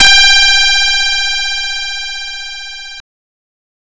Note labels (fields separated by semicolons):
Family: guitar; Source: synthesizer; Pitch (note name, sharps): G5; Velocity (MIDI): 127; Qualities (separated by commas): bright, distorted